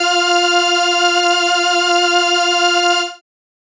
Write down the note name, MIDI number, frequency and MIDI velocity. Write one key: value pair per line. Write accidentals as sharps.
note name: F4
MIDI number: 65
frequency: 349.2 Hz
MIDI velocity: 75